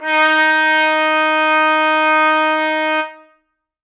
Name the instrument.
acoustic brass instrument